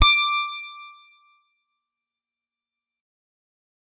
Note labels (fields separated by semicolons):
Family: guitar; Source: electronic; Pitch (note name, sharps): D6; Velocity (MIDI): 100; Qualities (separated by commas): bright, fast decay